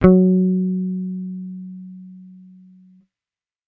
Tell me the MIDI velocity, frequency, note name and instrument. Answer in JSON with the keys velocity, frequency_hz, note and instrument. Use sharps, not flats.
{"velocity": 50, "frequency_hz": 185, "note": "F#3", "instrument": "electronic bass"}